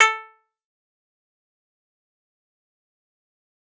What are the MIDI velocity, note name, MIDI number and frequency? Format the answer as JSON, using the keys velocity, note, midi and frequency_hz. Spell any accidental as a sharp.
{"velocity": 50, "note": "A4", "midi": 69, "frequency_hz": 440}